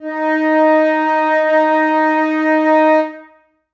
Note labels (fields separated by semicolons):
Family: flute; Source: acoustic; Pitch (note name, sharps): D#4; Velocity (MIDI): 127; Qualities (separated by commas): reverb